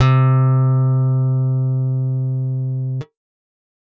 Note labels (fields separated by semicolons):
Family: guitar; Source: acoustic; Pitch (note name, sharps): C3; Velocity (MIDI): 127